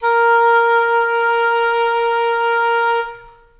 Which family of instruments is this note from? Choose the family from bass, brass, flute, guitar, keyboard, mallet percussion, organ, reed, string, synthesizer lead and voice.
reed